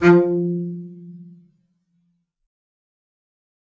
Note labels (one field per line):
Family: string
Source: acoustic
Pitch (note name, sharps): F3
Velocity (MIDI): 75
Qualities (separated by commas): fast decay, reverb